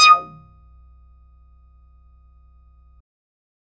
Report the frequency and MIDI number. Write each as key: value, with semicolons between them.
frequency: 1245 Hz; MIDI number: 87